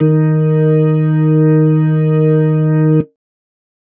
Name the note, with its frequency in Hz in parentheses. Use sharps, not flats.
D#3 (155.6 Hz)